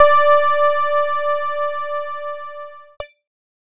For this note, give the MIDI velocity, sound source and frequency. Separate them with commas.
75, electronic, 587.3 Hz